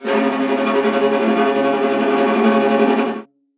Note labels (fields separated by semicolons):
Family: string; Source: acoustic; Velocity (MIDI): 127; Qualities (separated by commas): non-linear envelope, reverb